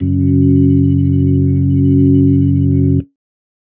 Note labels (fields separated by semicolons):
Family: organ; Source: electronic; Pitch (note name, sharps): F#1; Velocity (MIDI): 25; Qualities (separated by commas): dark